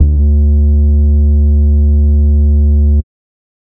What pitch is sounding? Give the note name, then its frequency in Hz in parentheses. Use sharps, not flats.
D2 (73.42 Hz)